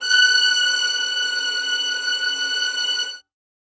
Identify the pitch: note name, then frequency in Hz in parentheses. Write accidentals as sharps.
F#6 (1480 Hz)